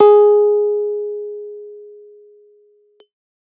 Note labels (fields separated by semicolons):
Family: keyboard; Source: electronic; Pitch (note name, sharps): G#4; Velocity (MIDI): 75